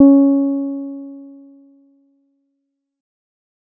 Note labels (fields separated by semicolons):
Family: bass; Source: synthesizer; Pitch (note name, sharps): C#4; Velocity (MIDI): 25; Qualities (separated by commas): dark